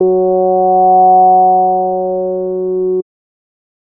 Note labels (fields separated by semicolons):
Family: bass; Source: synthesizer; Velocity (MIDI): 50; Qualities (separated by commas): distorted